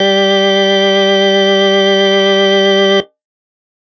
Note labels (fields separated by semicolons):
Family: organ; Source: electronic; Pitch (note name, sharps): G3; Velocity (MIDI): 25; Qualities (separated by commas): distorted